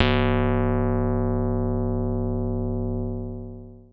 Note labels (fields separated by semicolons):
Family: keyboard; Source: electronic; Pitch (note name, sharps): C#1; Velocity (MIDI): 75; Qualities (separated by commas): distorted, long release